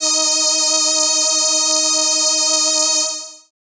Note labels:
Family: keyboard; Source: synthesizer; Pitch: D#4; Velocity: 25; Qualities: bright

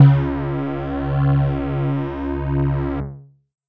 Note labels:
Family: keyboard; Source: electronic; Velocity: 127; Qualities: distorted

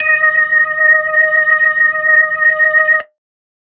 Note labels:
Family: organ; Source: electronic; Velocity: 127

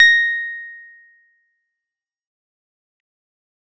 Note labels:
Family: keyboard; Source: electronic; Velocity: 127; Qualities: fast decay

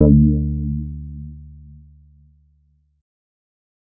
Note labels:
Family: bass; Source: synthesizer; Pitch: D2; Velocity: 50; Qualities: dark, distorted

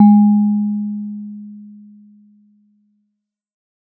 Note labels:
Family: mallet percussion; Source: acoustic; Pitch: G#3; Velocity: 25; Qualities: dark

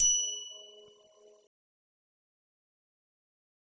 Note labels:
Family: guitar; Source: electronic; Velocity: 127; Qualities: bright, fast decay, percussive, reverb

